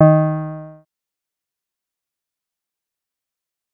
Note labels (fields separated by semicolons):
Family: synthesizer lead; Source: synthesizer; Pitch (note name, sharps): D#3; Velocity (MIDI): 50; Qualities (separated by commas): distorted, fast decay